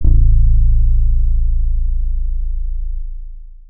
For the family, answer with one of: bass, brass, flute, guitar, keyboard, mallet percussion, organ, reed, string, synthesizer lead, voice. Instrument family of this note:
guitar